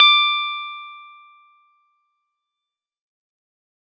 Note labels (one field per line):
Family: keyboard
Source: electronic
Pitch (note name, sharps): D6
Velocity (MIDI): 50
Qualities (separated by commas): fast decay